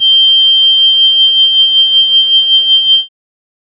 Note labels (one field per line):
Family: keyboard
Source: synthesizer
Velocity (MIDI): 50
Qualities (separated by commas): bright